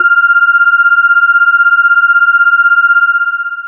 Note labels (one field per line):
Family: bass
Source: synthesizer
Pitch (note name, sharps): F6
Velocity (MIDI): 75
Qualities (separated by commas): long release